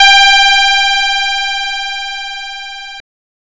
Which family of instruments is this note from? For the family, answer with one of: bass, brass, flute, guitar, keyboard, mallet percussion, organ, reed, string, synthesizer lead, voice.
guitar